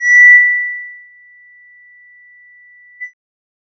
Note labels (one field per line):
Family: bass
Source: synthesizer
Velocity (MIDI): 100